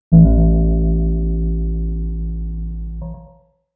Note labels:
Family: keyboard; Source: electronic; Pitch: A1; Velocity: 25; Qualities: dark, tempo-synced

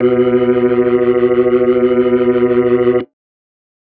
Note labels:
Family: organ; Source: electronic; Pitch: B2; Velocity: 75; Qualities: distorted

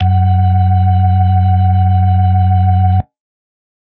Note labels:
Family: organ; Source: electronic; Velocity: 25

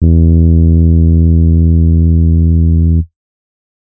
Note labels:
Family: keyboard; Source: electronic; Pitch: E2; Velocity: 50; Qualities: dark

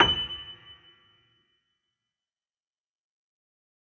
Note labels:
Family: keyboard; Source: acoustic; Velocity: 50; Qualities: fast decay, percussive, reverb

